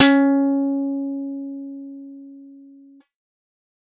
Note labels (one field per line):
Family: guitar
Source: synthesizer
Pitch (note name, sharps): C#4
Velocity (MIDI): 50